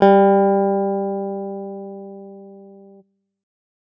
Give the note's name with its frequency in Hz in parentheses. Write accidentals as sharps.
G3 (196 Hz)